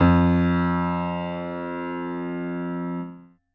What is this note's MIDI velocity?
75